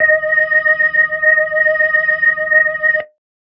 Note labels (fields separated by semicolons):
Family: organ; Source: electronic; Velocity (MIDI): 25